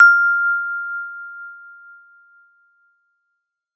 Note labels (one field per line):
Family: mallet percussion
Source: acoustic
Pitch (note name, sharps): F6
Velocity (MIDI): 100